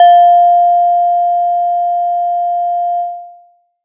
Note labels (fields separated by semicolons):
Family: mallet percussion; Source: acoustic; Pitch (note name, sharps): F5; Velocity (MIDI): 100; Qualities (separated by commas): long release